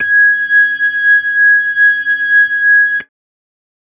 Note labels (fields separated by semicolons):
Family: keyboard; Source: electronic; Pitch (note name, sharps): G#6; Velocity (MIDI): 127